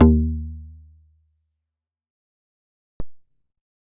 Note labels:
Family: bass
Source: synthesizer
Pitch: D#2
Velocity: 127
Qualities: fast decay, percussive

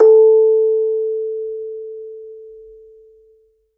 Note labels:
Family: mallet percussion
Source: acoustic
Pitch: A4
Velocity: 25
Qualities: reverb

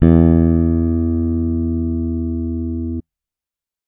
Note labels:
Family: bass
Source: electronic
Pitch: E2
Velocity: 100

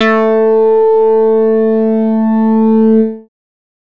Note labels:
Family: bass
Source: synthesizer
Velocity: 50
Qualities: distorted

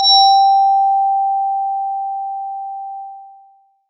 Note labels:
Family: mallet percussion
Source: electronic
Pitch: G5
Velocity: 100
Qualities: bright, long release, multiphonic

